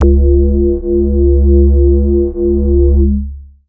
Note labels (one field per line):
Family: bass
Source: synthesizer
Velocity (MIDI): 100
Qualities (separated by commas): distorted, long release, multiphonic